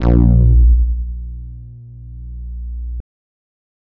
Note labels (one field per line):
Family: bass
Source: synthesizer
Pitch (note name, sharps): A#1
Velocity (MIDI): 75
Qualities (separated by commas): distorted